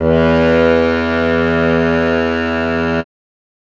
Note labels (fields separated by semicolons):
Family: keyboard; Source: acoustic; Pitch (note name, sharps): E2; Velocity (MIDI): 75